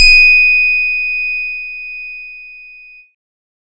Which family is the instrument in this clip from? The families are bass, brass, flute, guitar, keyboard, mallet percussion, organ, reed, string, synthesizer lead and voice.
keyboard